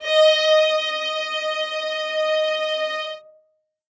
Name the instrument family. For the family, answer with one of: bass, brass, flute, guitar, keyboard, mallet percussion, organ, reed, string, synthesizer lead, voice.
string